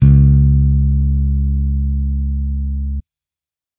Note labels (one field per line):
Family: bass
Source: electronic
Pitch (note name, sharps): C#2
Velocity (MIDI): 75